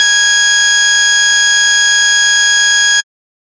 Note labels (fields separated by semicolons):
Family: bass; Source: synthesizer; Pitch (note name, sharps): G#6; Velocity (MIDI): 50; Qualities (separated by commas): bright, distorted